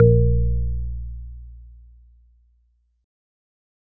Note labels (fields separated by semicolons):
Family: organ; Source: electronic; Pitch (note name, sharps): A#1; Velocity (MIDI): 50